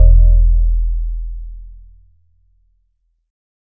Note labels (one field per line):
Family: keyboard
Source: electronic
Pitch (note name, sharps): E1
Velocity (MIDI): 75